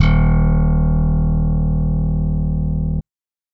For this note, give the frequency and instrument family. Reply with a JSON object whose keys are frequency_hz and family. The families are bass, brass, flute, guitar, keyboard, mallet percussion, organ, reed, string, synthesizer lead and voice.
{"frequency_hz": 38.89, "family": "bass"}